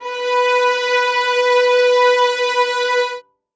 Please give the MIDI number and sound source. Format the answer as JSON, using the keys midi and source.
{"midi": 71, "source": "acoustic"}